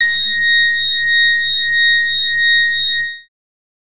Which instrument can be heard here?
synthesizer bass